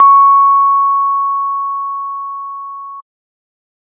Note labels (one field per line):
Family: organ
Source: electronic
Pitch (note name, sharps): C#6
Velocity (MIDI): 50